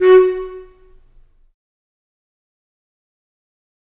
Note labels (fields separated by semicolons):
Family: reed; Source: acoustic; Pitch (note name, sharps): F#4; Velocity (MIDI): 50; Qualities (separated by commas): fast decay, percussive, reverb